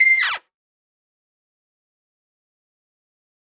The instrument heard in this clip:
acoustic brass instrument